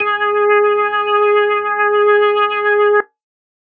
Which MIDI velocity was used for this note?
25